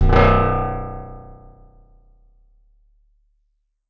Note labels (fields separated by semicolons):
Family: guitar; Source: acoustic; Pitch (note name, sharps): B0; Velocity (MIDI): 127